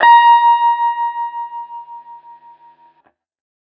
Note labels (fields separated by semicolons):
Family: guitar; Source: electronic; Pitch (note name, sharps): A#5; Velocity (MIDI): 25; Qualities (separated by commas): distorted